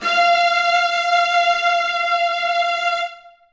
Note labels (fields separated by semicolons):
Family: string; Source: acoustic; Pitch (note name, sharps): F5; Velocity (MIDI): 127; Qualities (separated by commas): bright, reverb